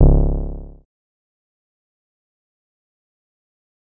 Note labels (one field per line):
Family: synthesizer lead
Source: synthesizer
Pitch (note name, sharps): C#1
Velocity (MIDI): 100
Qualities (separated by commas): distorted, fast decay